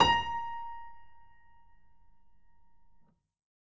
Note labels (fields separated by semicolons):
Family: keyboard; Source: acoustic; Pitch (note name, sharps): A#5; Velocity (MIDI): 127; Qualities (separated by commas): reverb